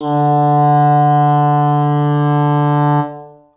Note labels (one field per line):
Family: reed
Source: acoustic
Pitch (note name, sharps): D3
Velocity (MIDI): 75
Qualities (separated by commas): reverb